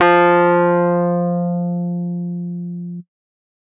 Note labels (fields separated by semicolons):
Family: keyboard; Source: electronic; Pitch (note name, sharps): F3; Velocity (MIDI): 100; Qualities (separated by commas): distorted